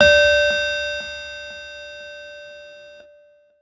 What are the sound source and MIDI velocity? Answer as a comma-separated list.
electronic, 100